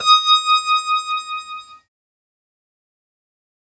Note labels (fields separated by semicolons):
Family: keyboard; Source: synthesizer; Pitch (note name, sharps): D#6; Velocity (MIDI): 50; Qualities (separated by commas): fast decay